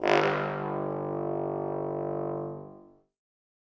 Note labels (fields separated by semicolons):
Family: brass; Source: acoustic; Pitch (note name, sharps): G1; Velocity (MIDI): 25; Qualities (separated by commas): bright, reverb